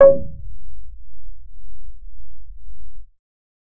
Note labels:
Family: bass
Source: synthesizer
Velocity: 50

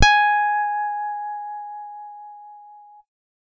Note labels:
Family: guitar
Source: electronic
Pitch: G#5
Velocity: 25

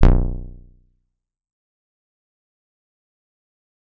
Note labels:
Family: guitar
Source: electronic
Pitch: B0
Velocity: 100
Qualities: fast decay, percussive

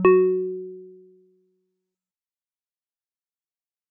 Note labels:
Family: mallet percussion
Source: acoustic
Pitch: F#4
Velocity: 25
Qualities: dark, fast decay, multiphonic

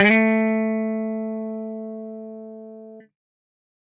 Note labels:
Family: guitar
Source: electronic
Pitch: A3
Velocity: 127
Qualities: distorted

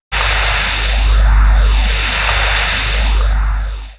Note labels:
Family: keyboard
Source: electronic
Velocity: 25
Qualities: dark, long release

